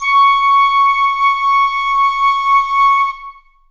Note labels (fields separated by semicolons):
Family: flute; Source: acoustic; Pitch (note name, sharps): C#6; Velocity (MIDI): 25; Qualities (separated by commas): reverb